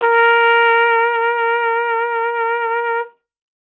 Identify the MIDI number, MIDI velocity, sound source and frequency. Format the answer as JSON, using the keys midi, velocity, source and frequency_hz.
{"midi": 70, "velocity": 50, "source": "acoustic", "frequency_hz": 466.2}